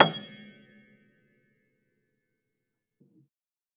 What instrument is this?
acoustic keyboard